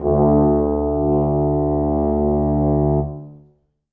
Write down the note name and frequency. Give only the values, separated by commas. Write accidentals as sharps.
D2, 73.42 Hz